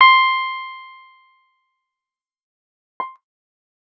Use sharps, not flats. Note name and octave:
C6